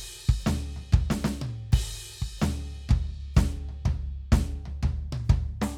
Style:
swing